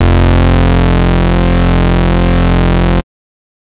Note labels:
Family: bass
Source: synthesizer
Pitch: F1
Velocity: 25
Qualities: bright, distorted

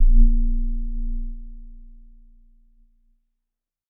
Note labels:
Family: keyboard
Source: electronic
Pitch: A#0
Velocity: 50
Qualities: dark

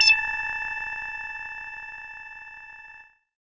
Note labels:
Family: bass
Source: synthesizer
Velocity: 100

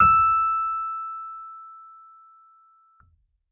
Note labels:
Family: keyboard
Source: electronic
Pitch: E6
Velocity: 127

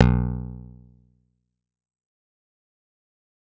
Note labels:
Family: bass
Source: synthesizer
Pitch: B1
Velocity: 100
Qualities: fast decay

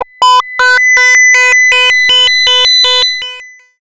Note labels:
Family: bass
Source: synthesizer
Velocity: 75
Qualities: long release, multiphonic, tempo-synced

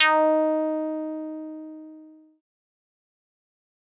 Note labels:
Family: synthesizer lead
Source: synthesizer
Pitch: D#4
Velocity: 100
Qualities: distorted, fast decay

